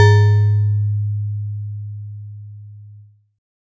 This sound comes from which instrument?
acoustic mallet percussion instrument